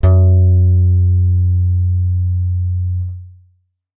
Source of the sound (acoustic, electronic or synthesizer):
synthesizer